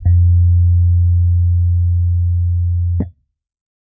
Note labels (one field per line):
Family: keyboard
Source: electronic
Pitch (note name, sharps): F2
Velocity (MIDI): 25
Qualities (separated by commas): dark